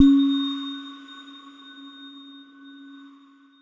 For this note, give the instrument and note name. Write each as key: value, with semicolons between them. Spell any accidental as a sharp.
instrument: electronic mallet percussion instrument; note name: C#4